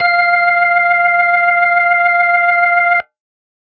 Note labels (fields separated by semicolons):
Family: organ; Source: electronic; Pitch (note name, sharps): F5; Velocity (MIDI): 75